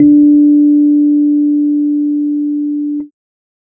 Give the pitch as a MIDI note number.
62